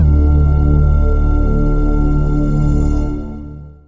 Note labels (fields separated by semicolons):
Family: synthesizer lead; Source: synthesizer; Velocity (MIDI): 50; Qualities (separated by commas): long release